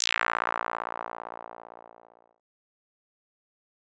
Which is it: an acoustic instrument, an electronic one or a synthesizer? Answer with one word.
synthesizer